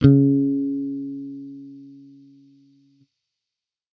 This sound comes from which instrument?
electronic bass